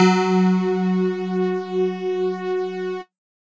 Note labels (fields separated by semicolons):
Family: mallet percussion; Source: electronic; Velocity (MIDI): 25